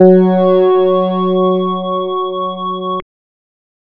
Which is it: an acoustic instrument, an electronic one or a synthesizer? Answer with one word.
synthesizer